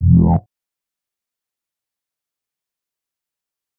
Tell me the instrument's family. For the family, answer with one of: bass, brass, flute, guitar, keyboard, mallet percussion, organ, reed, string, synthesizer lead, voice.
bass